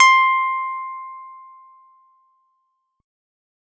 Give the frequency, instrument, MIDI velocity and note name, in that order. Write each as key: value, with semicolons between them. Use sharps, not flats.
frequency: 1047 Hz; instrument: electronic guitar; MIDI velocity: 100; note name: C6